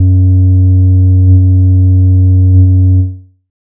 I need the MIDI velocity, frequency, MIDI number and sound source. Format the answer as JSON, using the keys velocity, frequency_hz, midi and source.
{"velocity": 75, "frequency_hz": 92.5, "midi": 42, "source": "synthesizer"}